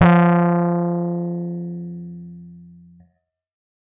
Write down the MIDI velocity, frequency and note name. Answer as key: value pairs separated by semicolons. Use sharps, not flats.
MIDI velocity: 127; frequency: 174.6 Hz; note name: F3